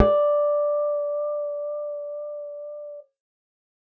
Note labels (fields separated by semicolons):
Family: bass; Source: synthesizer; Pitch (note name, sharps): D5; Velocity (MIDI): 100; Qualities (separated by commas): dark, reverb